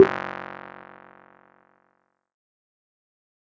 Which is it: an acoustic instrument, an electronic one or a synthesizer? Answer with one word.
electronic